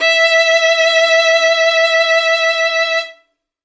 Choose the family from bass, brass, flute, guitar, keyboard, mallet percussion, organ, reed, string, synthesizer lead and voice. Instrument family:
string